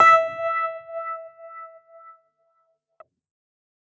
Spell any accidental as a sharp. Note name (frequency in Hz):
E5 (659.3 Hz)